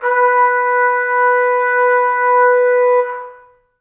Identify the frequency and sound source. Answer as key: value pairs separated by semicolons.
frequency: 493.9 Hz; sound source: acoustic